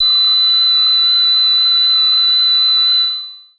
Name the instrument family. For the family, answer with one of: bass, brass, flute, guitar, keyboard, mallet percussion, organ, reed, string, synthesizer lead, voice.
voice